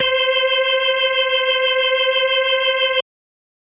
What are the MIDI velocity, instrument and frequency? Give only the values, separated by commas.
100, electronic organ, 523.3 Hz